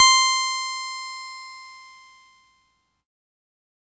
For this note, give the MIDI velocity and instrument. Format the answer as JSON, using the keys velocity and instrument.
{"velocity": 25, "instrument": "electronic keyboard"}